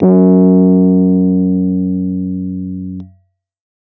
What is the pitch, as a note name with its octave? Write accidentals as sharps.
F#2